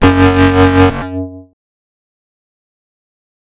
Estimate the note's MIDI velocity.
100